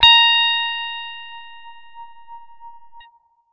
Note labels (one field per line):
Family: guitar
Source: electronic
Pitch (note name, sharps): A#5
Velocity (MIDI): 100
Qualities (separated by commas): bright, distorted